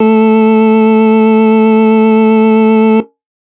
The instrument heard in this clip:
electronic organ